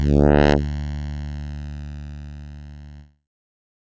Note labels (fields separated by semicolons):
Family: keyboard; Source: synthesizer; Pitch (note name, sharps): D2; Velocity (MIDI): 75; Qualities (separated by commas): bright, distorted